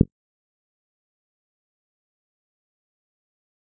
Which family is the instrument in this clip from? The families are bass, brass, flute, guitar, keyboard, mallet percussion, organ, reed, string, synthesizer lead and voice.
guitar